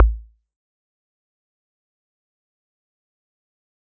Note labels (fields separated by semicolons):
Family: mallet percussion; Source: acoustic; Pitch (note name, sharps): A1; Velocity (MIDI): 100; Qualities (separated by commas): fast decay, percussive